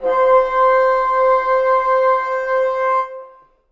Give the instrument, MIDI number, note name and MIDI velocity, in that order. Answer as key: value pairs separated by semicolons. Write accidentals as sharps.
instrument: acoustic reed instrument; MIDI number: 72; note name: C5; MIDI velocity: 50